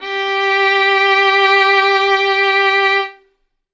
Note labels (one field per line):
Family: string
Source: acoustic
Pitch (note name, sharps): G4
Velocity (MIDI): 50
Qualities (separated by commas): bright, reverb